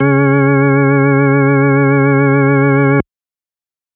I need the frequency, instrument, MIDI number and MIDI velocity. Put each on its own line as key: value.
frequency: 138.6 Hz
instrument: electronic organ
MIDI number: 49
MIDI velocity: 75